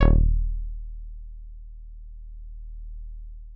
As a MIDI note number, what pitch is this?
27